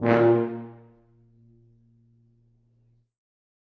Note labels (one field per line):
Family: brass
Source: acoustic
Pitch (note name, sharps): A#2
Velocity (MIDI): 50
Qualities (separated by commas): reverb